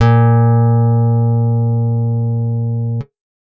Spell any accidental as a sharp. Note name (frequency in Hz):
A#2 (116.5 Hz)